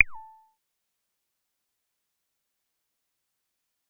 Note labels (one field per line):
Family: bass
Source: synthesizer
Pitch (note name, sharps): A5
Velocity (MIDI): 25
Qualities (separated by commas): fast decay, percussive